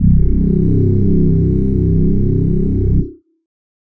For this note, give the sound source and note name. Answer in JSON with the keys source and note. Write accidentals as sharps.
{"source": "synthesizer", "note": "C1"}